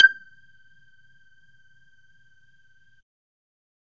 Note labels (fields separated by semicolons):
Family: bass; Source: synthesizer; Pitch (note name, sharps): G6; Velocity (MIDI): 50; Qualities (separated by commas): percussive